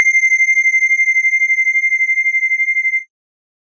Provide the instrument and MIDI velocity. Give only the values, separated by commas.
electronic organ, 50